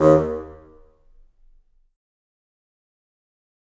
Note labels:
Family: reed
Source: acoustic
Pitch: D#2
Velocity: 127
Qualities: fast decay, percussive, reverb

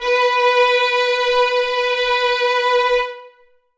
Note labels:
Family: string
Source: acoustic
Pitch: B4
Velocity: 100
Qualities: reverb

